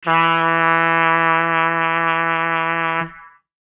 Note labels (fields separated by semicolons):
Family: brass; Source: acoustic; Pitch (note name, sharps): E3; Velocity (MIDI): 25; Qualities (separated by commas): distorted